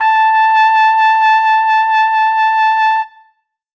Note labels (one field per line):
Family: brass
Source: acoustic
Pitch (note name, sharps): A5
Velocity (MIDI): 75